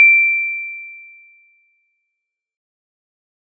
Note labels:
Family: mallet percussion; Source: acoustic; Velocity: 75; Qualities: fast decay

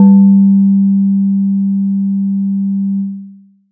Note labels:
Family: mallet percussion; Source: acoustic; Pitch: G3; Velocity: 50; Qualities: dark, long release

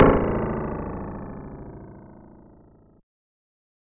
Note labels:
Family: synthesizer lead; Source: synthesizer; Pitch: A-1; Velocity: 127; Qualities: bright, distorted

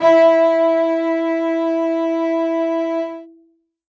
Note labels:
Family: string; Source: acoustic; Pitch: E4; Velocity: 127; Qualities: reverb

